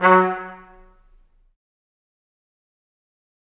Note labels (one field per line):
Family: brass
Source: acoustic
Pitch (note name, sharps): F#3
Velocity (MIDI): 75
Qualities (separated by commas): fast decay, percussive, reverb